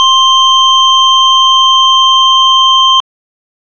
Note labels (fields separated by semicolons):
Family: organ; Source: electronic; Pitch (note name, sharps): C6; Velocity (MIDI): 100